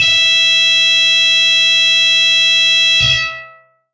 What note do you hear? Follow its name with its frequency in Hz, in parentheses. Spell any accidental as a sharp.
E5 (659.3 Hz)